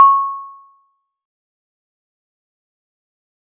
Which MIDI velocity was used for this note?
50